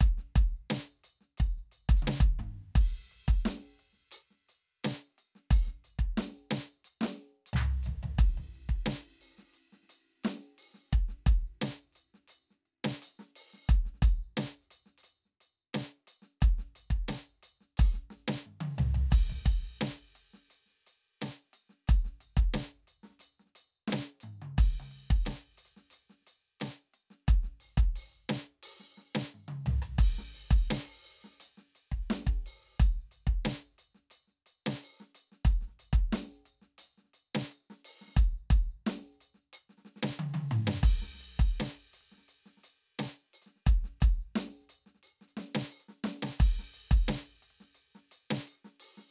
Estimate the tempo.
88 BPM